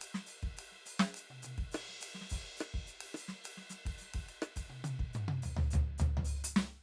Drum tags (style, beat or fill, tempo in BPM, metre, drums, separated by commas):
Afro-Cuban, beat, 105 BPM, 4/4, ride, closed hi-hat, hi-hat pedal, snare, cross-stick, high tom, mid tom, floor tom, kick